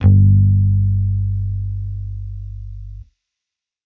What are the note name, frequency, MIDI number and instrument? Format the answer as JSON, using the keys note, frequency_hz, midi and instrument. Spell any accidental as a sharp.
{"note": "G1", "frequency_hz": 49, "midi": 31, "instrument": "electronic bass"}